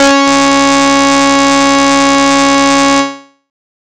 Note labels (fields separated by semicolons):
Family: bass; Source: synthesizer; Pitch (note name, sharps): C#4; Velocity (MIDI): 127; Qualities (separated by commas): bright, distorted